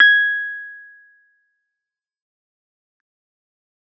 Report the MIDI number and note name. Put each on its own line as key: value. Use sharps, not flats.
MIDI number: 92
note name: G#6